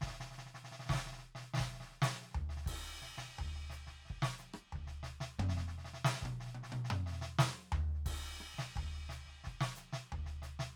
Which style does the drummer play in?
samba